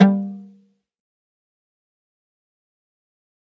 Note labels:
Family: string; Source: acoustic; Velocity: 100; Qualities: fast decay, percussive, reverb

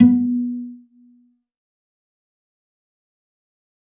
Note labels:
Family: string; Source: acoustic; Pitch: B3; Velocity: 50; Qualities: dark, fast decay, reverb

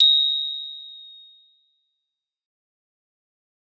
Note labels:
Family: mallet percussion; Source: acoustic; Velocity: 50; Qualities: bright, fast decay

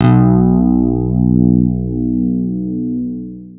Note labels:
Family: guitar; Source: electronic; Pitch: B1; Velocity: 100; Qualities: long release

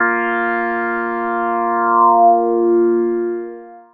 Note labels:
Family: synthesizer lead; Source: synthesizer; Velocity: 127; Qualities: long release

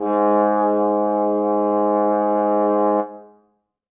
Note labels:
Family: brass; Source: acoustic; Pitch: G#2; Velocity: 25; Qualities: reverb

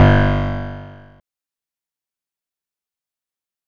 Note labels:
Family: guitar; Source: electronic; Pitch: G1; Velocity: 50; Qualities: bright, distorted, fast decay

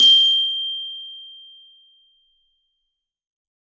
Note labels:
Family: mallet percussion; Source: acoustic; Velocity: 100; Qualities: bright, reverb

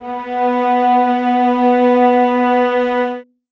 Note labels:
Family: string; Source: acoustic; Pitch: B3; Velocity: 75; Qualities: reverb

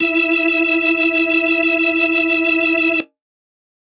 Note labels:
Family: organ; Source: electronic; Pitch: E4; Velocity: 75; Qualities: reverb

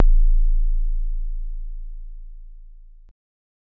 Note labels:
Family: keyboard; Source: electronic; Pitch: A0; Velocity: 25; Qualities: dark

